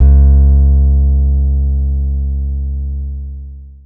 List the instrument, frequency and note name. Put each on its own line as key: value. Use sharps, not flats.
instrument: acoustic guitar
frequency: 69.3 Hz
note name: C#2